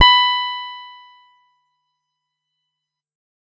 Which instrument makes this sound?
electronic guitar